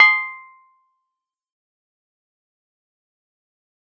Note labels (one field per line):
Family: keyboard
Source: electronic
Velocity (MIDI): 75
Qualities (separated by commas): fast decay, percussive